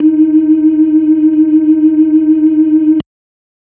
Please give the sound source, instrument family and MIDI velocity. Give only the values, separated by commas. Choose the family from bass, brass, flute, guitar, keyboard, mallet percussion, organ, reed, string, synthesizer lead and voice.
electronic, organ, 100